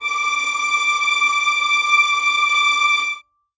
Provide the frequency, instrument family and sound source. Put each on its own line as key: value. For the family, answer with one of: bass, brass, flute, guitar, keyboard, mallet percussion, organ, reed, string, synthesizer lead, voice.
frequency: 1175 Hz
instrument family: string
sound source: acoustic